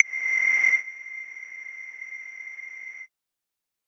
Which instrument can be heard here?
electronic mallet percussion instrument